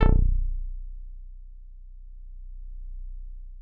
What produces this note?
synthesizer guitar